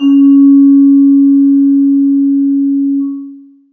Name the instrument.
acoustic mallet percussion instrument